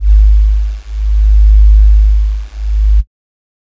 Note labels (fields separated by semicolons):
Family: flute; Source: synthesizer; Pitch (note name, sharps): G#1; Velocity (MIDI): 127; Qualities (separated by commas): dark